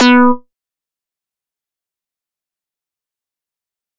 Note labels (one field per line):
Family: bass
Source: synthesizer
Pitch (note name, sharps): B3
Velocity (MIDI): 100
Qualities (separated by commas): fast decay, percussive